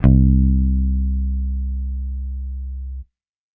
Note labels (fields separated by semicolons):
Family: bass; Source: electronic; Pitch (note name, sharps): C2; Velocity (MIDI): 75